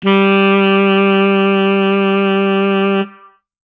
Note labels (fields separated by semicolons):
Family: reed; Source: acoustic; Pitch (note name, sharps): G3; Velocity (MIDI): 75